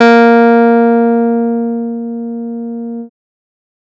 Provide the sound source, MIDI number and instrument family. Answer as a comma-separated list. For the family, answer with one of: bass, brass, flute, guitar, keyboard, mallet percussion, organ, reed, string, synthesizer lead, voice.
synthesizer, 58, bass